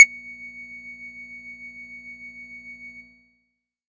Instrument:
synthesizer bass